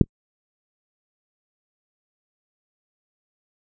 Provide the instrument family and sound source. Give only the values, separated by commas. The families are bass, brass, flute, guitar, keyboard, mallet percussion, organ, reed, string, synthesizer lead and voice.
guitar, electronic